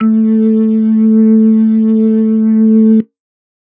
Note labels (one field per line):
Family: organ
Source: electronic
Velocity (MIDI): 100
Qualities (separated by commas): dark